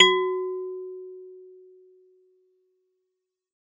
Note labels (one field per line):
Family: mallet percussion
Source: acoustic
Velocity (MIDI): 75